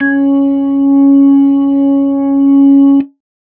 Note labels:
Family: organ; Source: electronic; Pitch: C#4; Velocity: 50

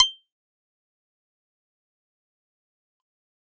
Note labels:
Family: keyboard; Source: electronic; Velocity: 127; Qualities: fast decay, percussive

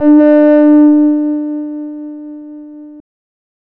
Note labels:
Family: bass; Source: synthesizer; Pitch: D4; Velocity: 100; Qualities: distorted, non-linear envelope

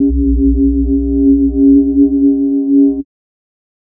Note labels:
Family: mallet percussion; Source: synthesizer; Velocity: 25; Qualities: multiphonic, non-linear envelope

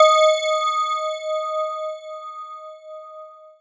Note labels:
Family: mallet percussion; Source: electronic; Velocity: 50; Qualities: long release

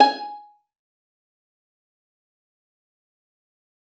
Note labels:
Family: string; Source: acoustic; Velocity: 50; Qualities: fast decay, percussive, reverb

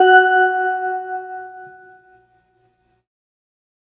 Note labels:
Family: organ; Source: electronic; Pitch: F#4; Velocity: 25

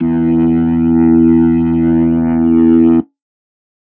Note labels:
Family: organ; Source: electronic; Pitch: E2; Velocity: 50; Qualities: distorted

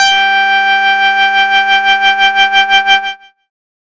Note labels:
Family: bass; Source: synthesizer; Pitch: G5; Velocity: 127; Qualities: bright, distorted

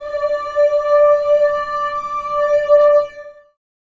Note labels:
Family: voice; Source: acoustic; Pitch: D5; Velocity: 75; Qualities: reverb

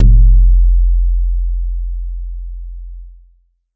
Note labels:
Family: bass; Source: synthesizer; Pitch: F1; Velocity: 100; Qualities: dark, distorted

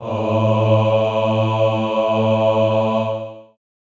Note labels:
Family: voice; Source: acoustic; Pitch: A2; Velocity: 127; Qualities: long release, reverb

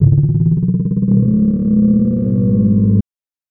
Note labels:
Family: voice; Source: synthesizer; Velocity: 100; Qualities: distorted

